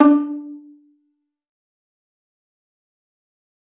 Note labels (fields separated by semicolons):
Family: string; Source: acoustic; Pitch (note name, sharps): D4; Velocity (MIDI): 127; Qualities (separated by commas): fast decay, percussive, reverb